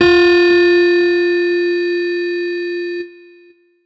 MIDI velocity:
100